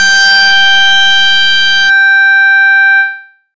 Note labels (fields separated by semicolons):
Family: bass; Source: synthesizer; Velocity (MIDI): 127; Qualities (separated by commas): bright, distorted